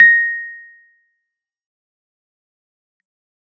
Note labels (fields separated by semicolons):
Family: keyboard; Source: electronic; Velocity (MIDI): 25; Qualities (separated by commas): fast decay, percussive